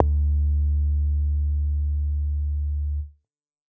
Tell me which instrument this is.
synthesizer bass